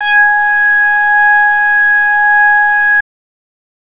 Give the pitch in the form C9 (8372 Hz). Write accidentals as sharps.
G#5 (830.6 Hz)